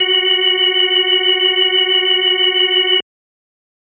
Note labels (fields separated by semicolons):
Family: organ; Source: electronic; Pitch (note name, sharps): F#4; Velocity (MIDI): 100